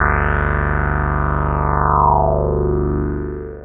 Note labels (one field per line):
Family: synthesizer lead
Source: synthesizer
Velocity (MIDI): 25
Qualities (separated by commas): long release